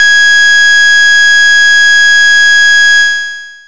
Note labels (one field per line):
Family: bass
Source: synthesizer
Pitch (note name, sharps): G#6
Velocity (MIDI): 25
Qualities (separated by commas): bright, distorted, long release